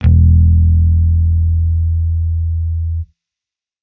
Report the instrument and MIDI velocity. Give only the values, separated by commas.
electronic bass, 50